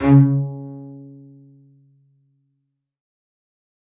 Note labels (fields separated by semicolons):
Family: string; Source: acoustic; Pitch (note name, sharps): C#3; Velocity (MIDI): 127; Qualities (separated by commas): reverb